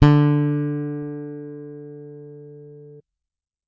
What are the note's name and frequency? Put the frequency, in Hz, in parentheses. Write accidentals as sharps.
D3 (146.8 Hz)